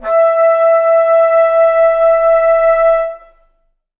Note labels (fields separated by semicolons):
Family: reed; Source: acoustic; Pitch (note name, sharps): E5; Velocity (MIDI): 50; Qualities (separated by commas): reverb